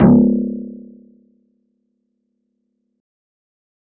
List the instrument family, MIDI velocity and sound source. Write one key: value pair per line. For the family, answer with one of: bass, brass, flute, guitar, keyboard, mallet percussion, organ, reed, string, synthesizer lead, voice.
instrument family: guitar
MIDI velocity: 100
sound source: synthesizer